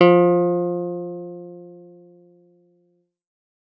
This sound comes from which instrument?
electronic guitar